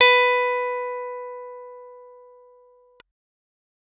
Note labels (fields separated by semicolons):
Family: keyboard; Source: electronic; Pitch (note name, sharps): B4; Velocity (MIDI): 100